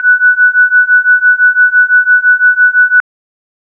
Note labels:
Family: organ; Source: electronic; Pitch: F#6; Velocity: 127

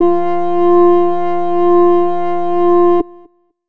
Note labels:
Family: flute; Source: acoustic; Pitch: F4; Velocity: 50

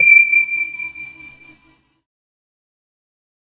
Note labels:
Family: keyboard; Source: synthesizer; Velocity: 127; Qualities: fast decay

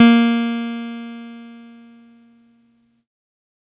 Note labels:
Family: keyboard; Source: electronic; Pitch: A#3; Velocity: 50; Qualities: bright, distorted

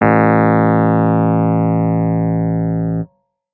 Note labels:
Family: keyboard; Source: electronic; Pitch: A1; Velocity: 127; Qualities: distorted

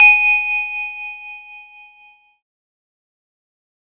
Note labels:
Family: keyboard; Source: electronic; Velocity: 127; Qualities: fast decay, reverb

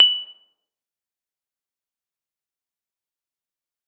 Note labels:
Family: mallet percussion; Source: acoustic; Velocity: 50; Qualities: bright, fast decay, percussive, reverb

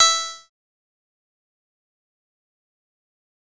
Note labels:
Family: bass; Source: synthesizer; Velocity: 50; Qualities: fast decay, percussive

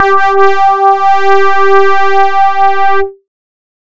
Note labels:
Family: bass; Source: synthesizer; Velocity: 75; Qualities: distorted

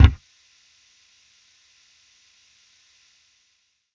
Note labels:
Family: bass; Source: electronic; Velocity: 75; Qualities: distorted, percussive

